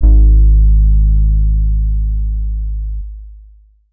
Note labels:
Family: guitar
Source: electronic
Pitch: G#1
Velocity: 25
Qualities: distorted, long release

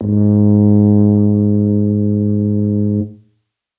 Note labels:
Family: brass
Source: acoustic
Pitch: G#2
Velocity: 25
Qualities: dark

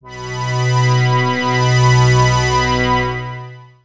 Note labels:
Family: synthesizer lead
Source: synthesizer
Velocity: 127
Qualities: bright, long release, non-linear envelope

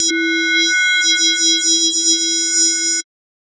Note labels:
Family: mallet percussion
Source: synthesizer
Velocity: 127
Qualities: bright, multiphonic, non-linear envelope

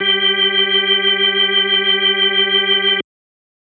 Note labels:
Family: organ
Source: electronic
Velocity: 127

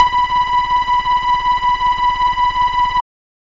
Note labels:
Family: bass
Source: synthesizer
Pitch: B5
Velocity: 75

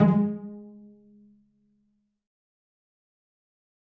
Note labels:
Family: string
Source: acoustic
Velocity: 127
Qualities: dark, fast decay, percussive, reverb

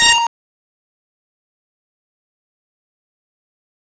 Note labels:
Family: bass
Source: synthesizer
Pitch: A#5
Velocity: 127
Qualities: bright, distorted, fast decay, percussive

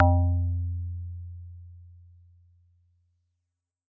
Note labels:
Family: guitar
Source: synthesizer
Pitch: F2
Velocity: 100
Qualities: dark

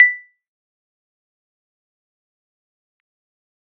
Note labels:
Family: keyboard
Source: electronic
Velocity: 25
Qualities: fast decay, percussive

